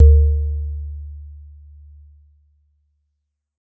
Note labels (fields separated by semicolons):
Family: mallet percussion; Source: acoustic; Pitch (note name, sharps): D2; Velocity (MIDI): 100; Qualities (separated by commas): dark